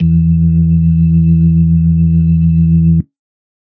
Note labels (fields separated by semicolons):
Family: organ; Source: electronic; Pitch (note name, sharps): E2; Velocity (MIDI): 25; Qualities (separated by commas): dark